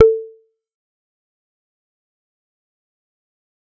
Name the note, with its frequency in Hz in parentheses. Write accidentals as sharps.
A4 (440 Hz)